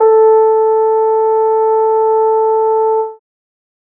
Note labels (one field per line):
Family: brass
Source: acoustic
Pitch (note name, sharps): A4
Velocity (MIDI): 25